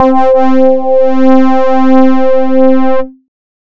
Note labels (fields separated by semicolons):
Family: bass; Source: synthesizer; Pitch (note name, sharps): C4; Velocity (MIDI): 50; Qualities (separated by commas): distorted